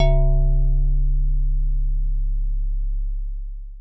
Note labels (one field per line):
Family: mallet percussion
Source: acoustic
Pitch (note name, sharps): C#1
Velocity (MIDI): 100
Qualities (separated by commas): dark, long release, reverb